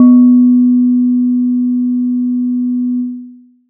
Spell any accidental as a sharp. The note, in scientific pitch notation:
B3